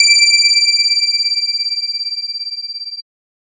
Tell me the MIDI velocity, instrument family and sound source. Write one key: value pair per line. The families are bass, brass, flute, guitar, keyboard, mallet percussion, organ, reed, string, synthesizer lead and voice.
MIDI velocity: 100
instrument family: bass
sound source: synthesizer